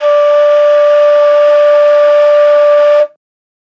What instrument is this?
acoustic flute